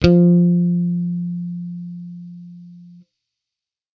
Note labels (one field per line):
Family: bass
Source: electronic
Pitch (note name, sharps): F3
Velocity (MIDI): 100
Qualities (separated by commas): distorted